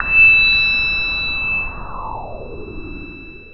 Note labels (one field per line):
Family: synthesizer lead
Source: synthesizer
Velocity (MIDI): 75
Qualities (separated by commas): long release